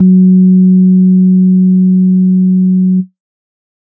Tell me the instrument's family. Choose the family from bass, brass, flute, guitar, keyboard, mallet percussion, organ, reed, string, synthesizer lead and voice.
organ